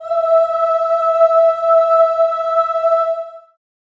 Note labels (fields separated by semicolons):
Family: voice; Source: acoustic; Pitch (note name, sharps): E5; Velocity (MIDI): 50; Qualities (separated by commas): reverb